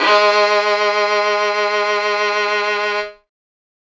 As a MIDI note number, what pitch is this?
56